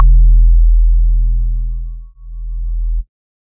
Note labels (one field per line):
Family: organ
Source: electronic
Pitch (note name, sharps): E1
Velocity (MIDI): 127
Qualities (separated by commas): dark